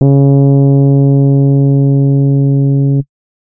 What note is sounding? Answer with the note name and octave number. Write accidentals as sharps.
C#3